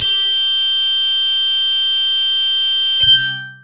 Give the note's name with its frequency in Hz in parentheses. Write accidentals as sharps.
G6 (1568 Hz)